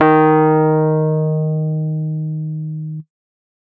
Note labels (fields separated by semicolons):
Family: keyboard; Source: electronic; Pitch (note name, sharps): D#3; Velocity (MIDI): 75